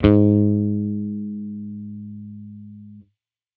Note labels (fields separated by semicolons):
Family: bass; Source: electronic; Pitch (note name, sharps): G#2; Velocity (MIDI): 127